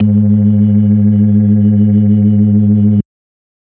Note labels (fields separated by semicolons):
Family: organ; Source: electronic; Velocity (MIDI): 25; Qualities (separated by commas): dark